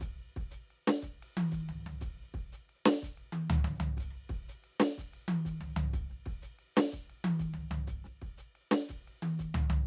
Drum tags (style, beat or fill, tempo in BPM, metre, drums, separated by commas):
Afro-Cuban bembé, beat, 122 BPM, 4/4, ride, hi-hat pedal, snare, cross-stick, high tom, floor tom, kick